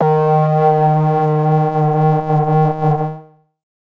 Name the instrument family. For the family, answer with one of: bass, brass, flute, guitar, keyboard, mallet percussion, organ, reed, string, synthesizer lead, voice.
synthesizer lead